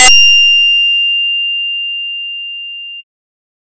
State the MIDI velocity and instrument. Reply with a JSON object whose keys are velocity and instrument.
{"velocity": 50, "instrument": "synthesizer bass"}